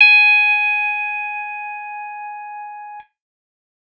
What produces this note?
electronic guitar